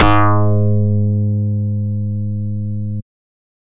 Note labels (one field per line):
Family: bass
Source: synthesizer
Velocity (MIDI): 100